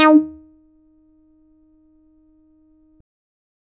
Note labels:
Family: bass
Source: synthesizer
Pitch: D#4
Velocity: 50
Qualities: distorted, percussive

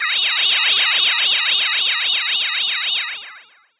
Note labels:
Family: voice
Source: synthesizer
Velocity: 75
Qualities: bright, distorted, long release

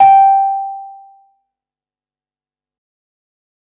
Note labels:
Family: keyboard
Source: electronic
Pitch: G5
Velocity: 127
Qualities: fast decay

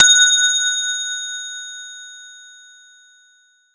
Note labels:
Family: mallet percussion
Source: acoustic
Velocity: 127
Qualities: bright, multiphonic

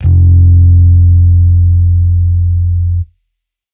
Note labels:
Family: bass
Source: electronic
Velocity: 50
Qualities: distorted

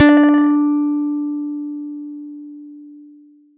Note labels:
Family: guitar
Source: electronic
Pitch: D4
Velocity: 75

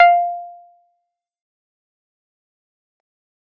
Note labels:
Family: keyboard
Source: electronic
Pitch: F5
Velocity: 75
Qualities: fast decay, percussive

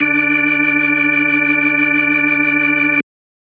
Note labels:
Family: organ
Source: electronic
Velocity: 127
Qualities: dark

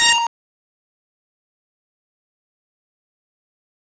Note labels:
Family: bass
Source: synthesizer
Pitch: A#5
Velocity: 50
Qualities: bright, distorted, fast decay, percussive

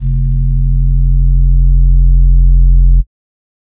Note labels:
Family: flute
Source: synthesizer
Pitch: F1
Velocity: 25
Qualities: dark

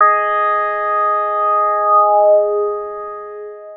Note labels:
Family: synthesizer lead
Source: synthesizer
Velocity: 127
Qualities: long release

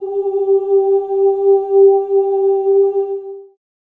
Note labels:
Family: voice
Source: acoustic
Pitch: G4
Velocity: 50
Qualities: long release, reverb

